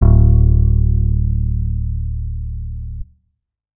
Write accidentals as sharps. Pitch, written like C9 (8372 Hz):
D1 (36.71 Hz)